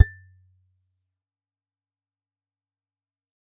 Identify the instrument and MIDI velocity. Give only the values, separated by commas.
acoustic guitar, 75